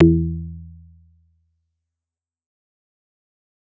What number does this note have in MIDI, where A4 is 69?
40